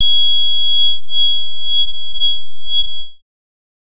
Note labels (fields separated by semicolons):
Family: bass; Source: synthesizer; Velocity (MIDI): 127; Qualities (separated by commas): bright, distorted, non-linear envelope